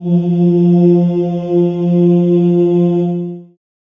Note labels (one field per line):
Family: voice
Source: acoustic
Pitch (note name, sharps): F3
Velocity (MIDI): 25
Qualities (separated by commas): dark, long release, reverb